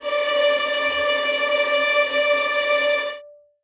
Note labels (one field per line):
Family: string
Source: acoustic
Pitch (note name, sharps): D5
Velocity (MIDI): 50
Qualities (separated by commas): bright, non-linear envelope, reverb